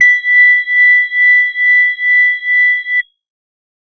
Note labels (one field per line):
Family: organ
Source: electronic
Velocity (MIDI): 25